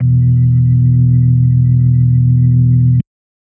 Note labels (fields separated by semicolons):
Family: organ; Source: electronic; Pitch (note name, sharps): E1; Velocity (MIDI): 127; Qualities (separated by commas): dark